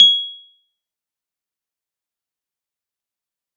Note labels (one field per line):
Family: keyboard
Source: electronic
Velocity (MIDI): 127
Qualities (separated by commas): fast decay, percussive